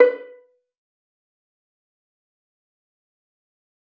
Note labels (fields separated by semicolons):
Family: string; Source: acoustic; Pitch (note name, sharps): B4; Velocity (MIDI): 100; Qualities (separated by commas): fast decay, percussive, reverb